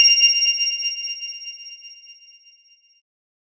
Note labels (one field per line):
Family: keyboard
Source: electronic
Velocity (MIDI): 127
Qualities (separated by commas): bright